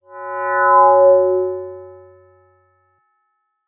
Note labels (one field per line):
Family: mallet percussion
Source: electronic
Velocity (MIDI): 25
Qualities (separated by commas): bright